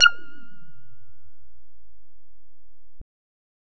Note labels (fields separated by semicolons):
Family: bass; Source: synthesizer; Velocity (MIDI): 50; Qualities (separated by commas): distorted